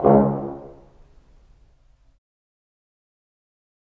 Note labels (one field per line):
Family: brass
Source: acoustic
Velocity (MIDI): 25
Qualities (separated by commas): fast decay, reverb